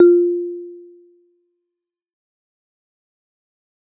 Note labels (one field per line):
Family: mallet percussion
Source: acoustic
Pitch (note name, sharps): F4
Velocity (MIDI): 50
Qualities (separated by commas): fast decay